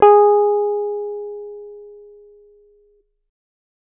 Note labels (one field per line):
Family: guitar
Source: acoustic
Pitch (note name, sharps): G#4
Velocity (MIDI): 50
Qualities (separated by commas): dark